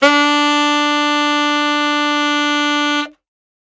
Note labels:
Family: reed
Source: acoustic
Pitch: D4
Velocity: 100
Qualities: bright

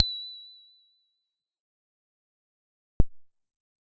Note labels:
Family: bass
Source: synthesizer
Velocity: 50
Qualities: fast decay, percussive

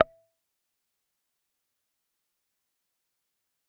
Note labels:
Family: guitar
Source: electronic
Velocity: 25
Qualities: fast decay, percussive

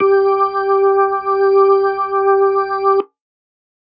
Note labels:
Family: organ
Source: electronic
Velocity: 127

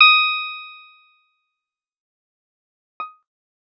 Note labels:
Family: guitar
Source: electronic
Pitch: D#6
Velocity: 50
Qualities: bright, fast decay

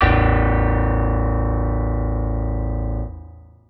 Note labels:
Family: organ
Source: electronic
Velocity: 127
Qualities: long release, reverb

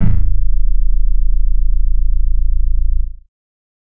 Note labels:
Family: bass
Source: synthesizer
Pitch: A0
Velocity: 25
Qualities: distorted

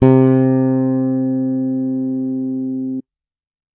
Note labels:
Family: bass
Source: electronic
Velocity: 100

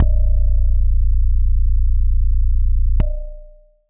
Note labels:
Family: keyboard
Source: electronic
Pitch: A#0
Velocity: 50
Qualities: long release

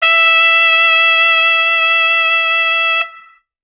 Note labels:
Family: brass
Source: acoustic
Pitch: E5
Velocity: 127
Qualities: bright, distorted

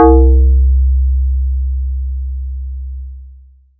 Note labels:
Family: mallet percussion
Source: electronic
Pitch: C2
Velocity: 100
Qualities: long release, multiphonic

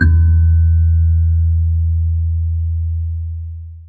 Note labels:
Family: mallet percussion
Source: acoustic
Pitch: E2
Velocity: 75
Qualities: dark, long release, reverb

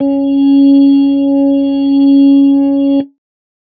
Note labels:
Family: organ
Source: electronic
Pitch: C#4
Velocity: 127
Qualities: dark

